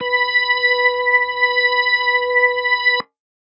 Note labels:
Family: organ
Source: electronic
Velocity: 100

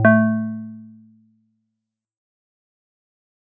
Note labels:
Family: mallet percussion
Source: acoustic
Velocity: 75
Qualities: dark, fast decay, multiphonic

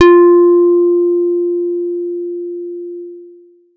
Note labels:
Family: guitar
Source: electronic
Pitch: F4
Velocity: 127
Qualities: long release

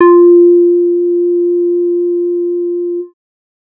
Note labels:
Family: bass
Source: synthesizer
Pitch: F4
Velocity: 50

